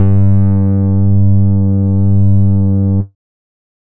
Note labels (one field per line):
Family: bass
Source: synthesizer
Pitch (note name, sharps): G2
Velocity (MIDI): 50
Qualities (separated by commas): distorted, multiphonic, tempo-synced